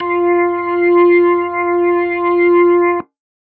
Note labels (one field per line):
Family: organ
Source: electronic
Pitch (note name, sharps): F4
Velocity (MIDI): 50